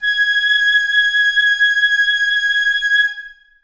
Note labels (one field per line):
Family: flute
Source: acoustic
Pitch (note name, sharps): G#6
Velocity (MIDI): 50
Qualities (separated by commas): reverb